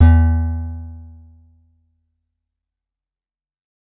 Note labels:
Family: guitar; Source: acoustic; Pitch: E2; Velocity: 50; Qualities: fast decay

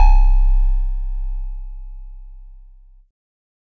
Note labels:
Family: keyboard; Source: electronic; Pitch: C1; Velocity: 100; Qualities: distorted

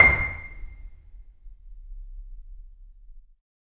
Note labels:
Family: mallet percussion; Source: acoustic; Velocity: 75; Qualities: reverb

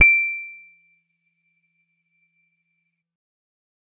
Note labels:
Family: guitar; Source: electronic; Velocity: 75; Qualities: bright, percussive

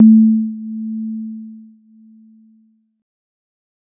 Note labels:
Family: keyboard; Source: electronic; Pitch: A3; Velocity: 50; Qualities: dark

